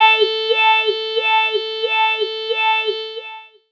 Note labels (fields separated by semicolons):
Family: voice; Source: synthesizer; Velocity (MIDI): 75; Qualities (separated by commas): long release, non-linear envelope, tempo-synced